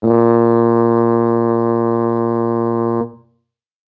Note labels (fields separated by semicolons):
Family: brass; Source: acoustic; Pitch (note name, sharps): A#2; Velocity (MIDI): 75